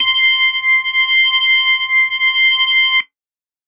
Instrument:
electronic organ